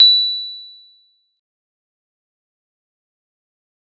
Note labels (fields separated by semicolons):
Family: mallet percussion; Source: acoustic; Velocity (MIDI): 50; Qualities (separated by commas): bright, fast decay, percussive